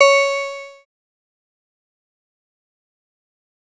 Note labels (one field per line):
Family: synthesizer lead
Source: synthesizer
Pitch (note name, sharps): C#5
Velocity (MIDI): 127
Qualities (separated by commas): bright, distorted, fast decay